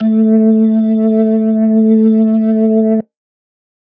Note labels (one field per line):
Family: organ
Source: electronic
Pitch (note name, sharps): A3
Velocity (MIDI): 25